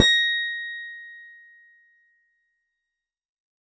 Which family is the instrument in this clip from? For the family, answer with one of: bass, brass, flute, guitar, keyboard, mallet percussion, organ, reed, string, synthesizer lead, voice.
keyboard